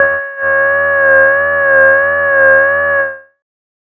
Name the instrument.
synthesizer bass